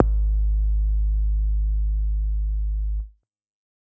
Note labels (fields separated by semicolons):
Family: bass; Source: synthesizer; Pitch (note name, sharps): G#1; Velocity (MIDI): 127; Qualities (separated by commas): dark, distorted